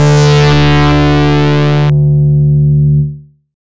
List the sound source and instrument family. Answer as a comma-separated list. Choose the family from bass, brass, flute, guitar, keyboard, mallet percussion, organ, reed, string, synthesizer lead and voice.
synthesizer, bass